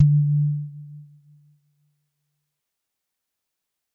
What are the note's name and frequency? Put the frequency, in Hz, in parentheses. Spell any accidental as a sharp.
D3 (146.8 Hz)